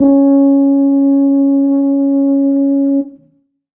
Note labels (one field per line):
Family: brass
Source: acoustic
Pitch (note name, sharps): C#4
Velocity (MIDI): 25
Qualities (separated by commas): dark